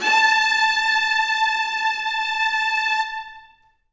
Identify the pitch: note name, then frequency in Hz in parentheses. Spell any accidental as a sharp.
A5 (880 Hz)